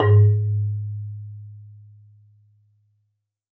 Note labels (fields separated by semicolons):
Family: mallet percussion; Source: acoustic; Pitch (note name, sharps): G#2; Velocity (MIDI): 25; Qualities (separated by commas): dark, reverb